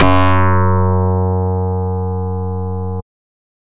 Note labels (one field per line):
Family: bass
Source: synthesizer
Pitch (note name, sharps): F#2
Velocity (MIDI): 127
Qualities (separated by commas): bright, distorted